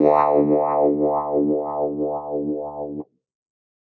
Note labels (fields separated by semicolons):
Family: keyboard; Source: electronic; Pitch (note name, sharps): D2; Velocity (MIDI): 50